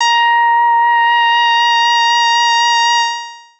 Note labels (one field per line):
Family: bass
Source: synthesizer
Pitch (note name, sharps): A#5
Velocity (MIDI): 50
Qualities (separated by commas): distorted, long release